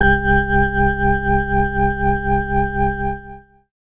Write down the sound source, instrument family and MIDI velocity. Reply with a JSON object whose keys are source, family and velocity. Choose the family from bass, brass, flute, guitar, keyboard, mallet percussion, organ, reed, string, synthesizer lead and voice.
{"source": "electronic", "family": "organ", "velocity": 100}